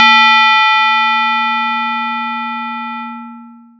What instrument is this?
acoustic mallet percussion instrument